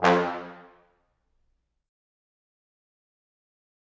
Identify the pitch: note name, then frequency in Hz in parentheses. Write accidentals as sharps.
F2 (87.31 Hz)